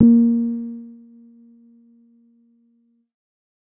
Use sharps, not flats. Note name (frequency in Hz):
A#3 (233.1 Hz)